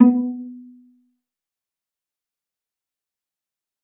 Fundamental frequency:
246.9 Hz